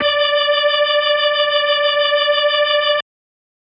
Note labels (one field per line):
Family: organ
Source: electronic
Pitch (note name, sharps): D5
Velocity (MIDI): 75